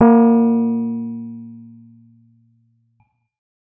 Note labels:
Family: keyboard; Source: electronic; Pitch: A#3; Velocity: 50; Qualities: distorted

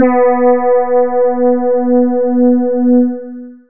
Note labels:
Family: voice; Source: synthesizer; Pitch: B3; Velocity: 127; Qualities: dark, long release

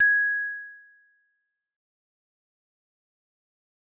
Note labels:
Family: mallet percussion; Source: acoustic; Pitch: G#6; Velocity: 50; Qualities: bright, fast decay

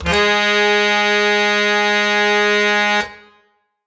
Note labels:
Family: reed; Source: acoustic; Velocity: 50

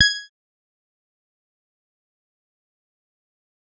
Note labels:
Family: bass; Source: synthesizer; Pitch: G#6; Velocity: 127; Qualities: bright, distorted, fast decay, percussive

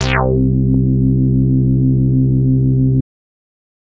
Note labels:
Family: bass; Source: synthesizer; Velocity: 50; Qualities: distorted

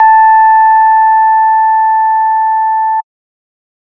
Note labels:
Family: organ; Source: electronic; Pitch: A5; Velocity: 25

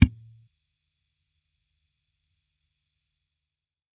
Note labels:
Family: bass; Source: electronic; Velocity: 25; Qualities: percussive

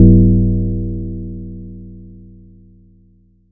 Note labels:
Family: mallet percussion; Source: acoustic; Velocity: 75; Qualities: multiphonic

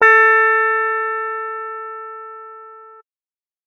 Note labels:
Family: keyboard; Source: electronic; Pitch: A4; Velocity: 75

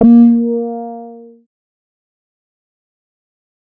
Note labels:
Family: bass; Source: synthesizer; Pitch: A#3; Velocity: 25; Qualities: distorted, fast decay

